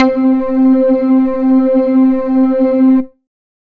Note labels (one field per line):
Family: bass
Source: synthesizer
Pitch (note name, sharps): C4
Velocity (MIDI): 75